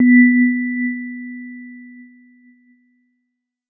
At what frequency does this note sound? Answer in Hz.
246.9 Hz